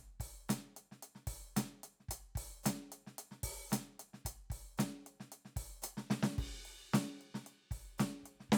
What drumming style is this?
funk